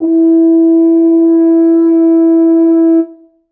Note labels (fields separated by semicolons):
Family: brass; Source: acoustic; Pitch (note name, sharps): E4; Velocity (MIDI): 100; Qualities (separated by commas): reverb